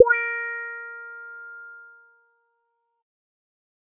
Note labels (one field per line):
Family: bass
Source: synthesizer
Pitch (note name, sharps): A#4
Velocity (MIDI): 100